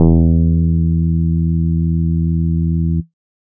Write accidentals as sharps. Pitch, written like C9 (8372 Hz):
E2 (82.41 Hz)